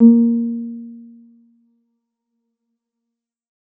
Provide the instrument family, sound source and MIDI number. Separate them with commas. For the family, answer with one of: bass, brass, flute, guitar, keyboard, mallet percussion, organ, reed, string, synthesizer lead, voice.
keyboard, electronic, 58